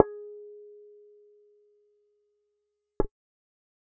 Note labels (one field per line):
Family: bass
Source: synthesizer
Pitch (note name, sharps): G#4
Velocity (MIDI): 127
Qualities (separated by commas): dark, percussive, reverb